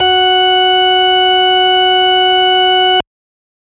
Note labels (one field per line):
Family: organ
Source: electronic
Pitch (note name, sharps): F#4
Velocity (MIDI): 75